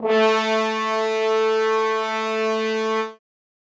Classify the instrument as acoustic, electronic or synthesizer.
acoustic